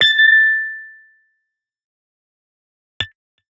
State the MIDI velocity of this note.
127